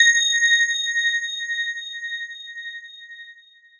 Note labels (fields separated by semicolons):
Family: mallet percussion; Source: electronic; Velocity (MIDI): 100; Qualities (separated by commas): bright